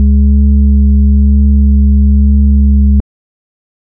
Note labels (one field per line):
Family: organ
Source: electronic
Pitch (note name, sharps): C#2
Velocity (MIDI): 50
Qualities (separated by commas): dark